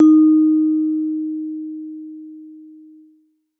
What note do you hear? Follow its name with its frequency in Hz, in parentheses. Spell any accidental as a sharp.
D#4 (311.1 Hz)